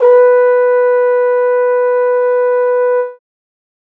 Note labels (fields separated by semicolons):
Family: brass; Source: acoustic; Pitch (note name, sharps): B4; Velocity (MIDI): 75